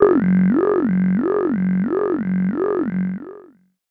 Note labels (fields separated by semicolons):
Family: voice; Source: synthesizer; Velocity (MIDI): 100; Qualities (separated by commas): long release, non-linear envelope, tempo-synced